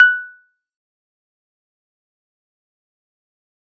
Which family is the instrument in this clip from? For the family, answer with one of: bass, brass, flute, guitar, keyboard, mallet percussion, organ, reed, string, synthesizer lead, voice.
keyboard